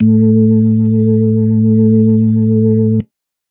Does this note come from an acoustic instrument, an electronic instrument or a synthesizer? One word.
electronic